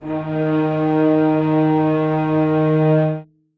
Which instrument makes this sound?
acoustic string instrument